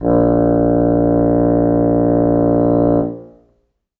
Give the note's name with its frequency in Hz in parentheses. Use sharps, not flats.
A#1 (58.27 Hz)